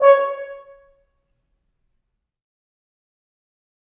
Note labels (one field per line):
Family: brass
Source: acoustic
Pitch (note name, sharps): C#5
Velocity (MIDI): 75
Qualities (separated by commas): fast decay, percussive, reverb